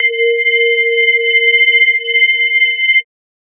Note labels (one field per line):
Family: mallet percussion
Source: electronic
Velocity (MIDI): 50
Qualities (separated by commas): multiphonic, non-linear envelope